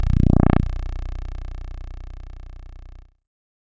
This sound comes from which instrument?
synthesizer keyboard